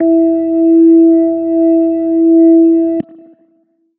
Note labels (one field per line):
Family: organ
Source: electronic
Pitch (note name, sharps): E4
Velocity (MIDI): 127